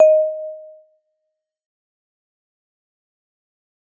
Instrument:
acoustic mallet percussion instrument